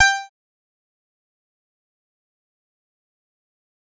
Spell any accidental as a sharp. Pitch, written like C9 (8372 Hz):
G5 (784 Hz)